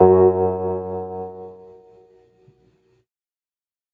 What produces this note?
electronic organ